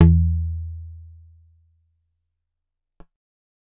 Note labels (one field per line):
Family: guitar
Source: acoustic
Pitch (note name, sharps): E2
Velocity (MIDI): 25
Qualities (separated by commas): dark, fast decay